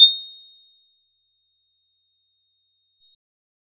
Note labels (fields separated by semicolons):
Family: bass; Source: synthesizer; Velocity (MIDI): 50; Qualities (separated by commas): bright, percussive